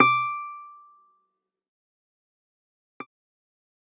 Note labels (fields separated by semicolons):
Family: guitar; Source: electronic; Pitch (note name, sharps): D6; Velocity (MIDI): 25; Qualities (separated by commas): fast decay